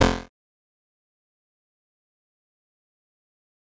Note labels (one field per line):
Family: bass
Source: synthesizer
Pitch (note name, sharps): F1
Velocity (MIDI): 127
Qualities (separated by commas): bright, distorted, fast decay, percussive